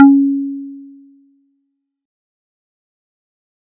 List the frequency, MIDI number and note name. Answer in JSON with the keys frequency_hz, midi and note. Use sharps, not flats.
{"frequency_hz": 277.2, "midi": 61, "note": "C#4"}